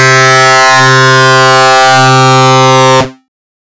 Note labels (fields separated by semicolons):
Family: bass; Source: synthesizer; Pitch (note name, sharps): C3; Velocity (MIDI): 127; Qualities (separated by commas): bright, distorted